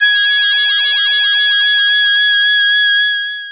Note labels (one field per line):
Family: voice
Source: synthesizer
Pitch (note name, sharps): G#6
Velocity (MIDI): 100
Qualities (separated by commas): bright, distorted, long release